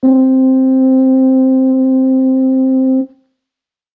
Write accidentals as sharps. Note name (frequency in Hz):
C4 (261.6 Hz)